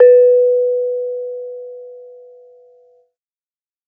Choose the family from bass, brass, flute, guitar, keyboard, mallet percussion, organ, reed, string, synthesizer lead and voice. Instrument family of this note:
mallet percussion